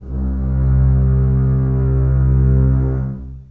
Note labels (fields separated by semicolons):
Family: string; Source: acoustic; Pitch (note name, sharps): C2; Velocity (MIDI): 25; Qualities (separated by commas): long release, reverb